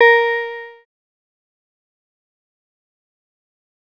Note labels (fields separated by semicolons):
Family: synthesizer lead; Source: synthesizer; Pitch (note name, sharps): A#4; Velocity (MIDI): 25; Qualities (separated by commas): fast decay